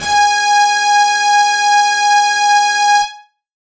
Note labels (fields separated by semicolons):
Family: guitar; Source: electronic; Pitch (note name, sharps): G#5; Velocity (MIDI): 75; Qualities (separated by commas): distorted